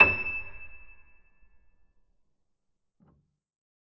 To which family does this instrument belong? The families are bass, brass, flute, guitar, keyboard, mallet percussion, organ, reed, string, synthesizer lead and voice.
keyboard